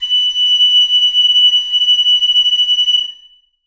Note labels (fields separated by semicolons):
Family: flute; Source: acoustic; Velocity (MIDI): 100; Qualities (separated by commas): bright, reverb